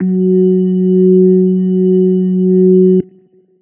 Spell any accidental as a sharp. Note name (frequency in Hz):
F#3 (185 Hz)